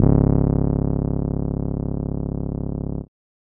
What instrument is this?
electronic keyboard